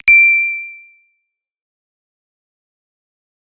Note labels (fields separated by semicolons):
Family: bass; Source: synthesizer; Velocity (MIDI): 100; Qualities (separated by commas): distorted, fast decay